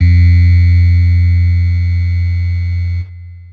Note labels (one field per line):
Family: keyboard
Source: electronic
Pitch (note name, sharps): F2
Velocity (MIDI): 25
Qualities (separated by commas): bright, distorted, long release